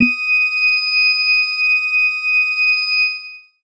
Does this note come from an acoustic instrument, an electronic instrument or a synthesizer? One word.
electronic